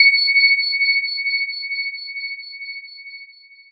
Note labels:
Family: mallet percussion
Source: electronic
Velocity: 50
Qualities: bright, long release

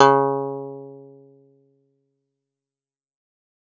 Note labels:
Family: guitar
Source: acoustic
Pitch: C#3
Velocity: 127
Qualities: fast decay, reverb

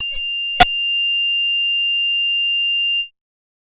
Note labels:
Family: bass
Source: synthesizer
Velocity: 100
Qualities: multiphonic

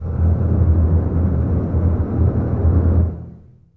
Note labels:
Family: string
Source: acoustic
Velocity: 25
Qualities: long release, non-linear envelope, reverb

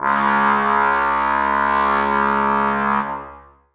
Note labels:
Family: brass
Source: acoustic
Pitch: C#2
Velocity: 100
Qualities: bright, long release, reverb

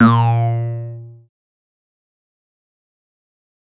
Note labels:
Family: bass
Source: synthesizer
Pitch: A#2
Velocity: 25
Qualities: distorted, fast decay

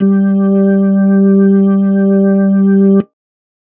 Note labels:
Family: organ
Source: electronic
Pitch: G3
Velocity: 75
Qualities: dark

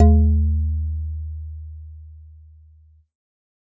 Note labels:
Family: mallet percussion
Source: acoustic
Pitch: D#2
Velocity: 100

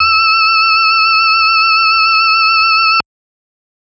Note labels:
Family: organ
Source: electronic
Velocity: 100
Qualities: bright, multiphonic

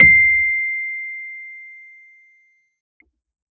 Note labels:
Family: keyboard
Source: electronic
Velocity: 75

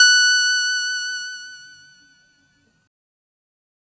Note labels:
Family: keyboard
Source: synthesizer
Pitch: F#6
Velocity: 50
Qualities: bright

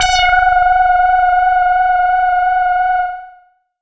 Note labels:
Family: bass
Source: synthesizer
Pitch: F#5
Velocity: 75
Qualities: distorted, tempo-synced

